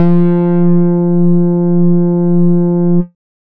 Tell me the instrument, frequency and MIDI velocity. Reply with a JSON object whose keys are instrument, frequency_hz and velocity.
{"instrument": "synthesizer bass", "frequency_hz": 174.6, "velocity": 50}